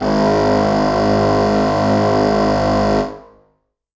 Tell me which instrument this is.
acoustic reed instrument